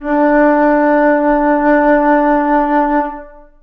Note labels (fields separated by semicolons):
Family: flute; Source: acoustic; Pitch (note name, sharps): D4; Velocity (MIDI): 75; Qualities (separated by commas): long release, reverb